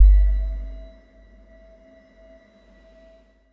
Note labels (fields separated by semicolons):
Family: mallet percussion; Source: electronic; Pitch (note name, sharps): G1; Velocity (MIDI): 25; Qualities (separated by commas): bright, non-linear envelope